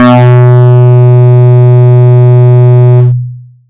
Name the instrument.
synthesizer bass